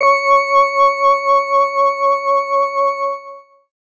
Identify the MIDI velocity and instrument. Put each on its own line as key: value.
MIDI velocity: 127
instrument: electronic organ